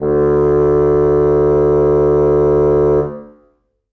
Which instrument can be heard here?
acoustic reed instrument